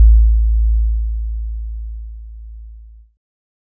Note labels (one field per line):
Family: keyboard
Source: electronic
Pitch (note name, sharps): A1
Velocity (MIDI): 25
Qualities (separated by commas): dark